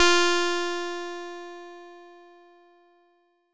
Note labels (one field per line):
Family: bass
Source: synthesizer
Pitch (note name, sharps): F4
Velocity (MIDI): 50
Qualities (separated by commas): bright, distorted